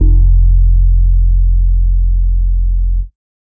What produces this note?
electronic keyboard